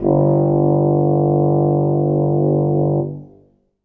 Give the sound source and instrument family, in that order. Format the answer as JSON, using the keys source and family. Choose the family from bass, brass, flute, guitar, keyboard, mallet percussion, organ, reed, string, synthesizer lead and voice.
{"source": "acoustic", "family": "brass"}